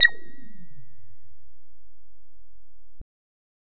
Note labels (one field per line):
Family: bass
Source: synthesizer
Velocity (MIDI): 50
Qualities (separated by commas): distorted